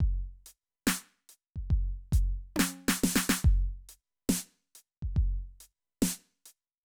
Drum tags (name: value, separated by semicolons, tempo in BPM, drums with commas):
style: hip-hop; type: beat; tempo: 70 BPM; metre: 4/4; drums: crash, ride, closed hi-hat, hi-hat pedal, snare, high tom, kick